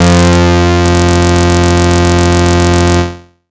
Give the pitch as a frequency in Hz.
87.31 Hz